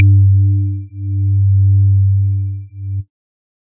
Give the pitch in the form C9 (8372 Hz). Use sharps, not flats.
G2 (98 Hz)